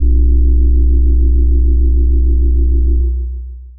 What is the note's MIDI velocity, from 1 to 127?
25